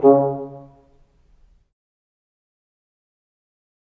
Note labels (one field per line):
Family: brass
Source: acoustic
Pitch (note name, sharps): C#3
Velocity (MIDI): 50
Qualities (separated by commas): dark, fast decay, percussive, reverb